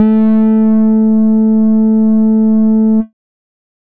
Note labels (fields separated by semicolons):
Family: bass; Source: synthesizer; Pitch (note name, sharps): A3; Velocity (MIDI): 127; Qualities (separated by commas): distorted